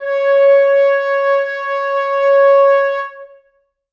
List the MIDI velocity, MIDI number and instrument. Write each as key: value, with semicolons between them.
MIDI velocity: 75; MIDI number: 73; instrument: acoustic reed instrument